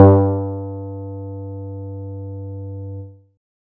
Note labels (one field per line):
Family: guitar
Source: synthesizer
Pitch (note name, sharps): G2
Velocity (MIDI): 127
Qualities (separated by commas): dark